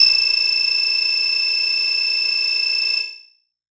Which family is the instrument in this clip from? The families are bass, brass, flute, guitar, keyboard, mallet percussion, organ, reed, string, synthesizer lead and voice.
keyboard